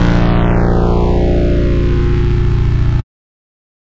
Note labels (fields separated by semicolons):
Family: bass; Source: synthesizer; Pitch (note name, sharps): A#-1; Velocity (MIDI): 127; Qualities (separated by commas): bright, distorted